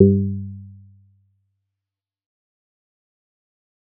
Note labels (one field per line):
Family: bass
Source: synthesizer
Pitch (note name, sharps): G2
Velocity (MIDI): 50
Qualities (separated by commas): dark, fast decay, percussive